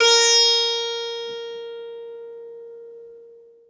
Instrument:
acoustic guitar